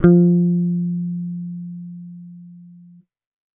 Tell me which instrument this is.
electronic bass